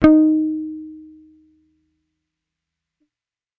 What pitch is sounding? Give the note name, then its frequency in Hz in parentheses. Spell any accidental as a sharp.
D#4 (311.1 Hz)